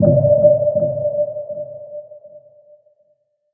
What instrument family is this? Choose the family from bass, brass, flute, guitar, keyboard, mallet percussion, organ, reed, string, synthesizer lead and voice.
synthesizer lead